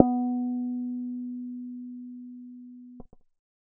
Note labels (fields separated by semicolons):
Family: bass; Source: synthesizer; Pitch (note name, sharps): B3; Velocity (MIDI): 100; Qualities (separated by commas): dark, reverb